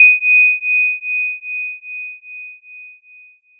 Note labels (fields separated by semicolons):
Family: mallet percussion; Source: electronic; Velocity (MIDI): 75; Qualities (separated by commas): bright, multiphonic